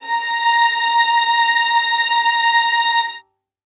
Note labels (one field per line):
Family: string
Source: acoustic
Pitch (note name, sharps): A#5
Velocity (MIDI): 100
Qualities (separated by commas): reverb